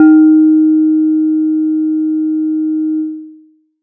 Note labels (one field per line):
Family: mallet percussion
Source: acoustic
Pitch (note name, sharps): D#4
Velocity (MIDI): 75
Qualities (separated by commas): long release